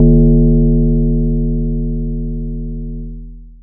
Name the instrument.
acoustic mallet percussion instrument